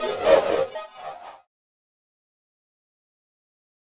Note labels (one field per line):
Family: keyboard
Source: electronic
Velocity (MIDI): 75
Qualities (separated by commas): distorted, fast decay, non-linear envelope